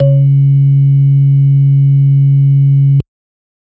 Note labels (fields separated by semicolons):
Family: organ; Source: electronic; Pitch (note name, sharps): C#3; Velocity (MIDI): 75